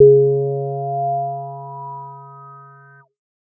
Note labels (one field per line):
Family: bass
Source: synthesizer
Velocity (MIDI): 25